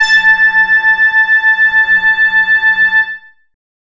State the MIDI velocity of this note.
100